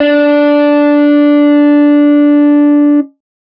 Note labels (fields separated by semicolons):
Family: guitar; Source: electronic; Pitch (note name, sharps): D4; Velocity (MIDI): 75; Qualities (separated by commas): distorted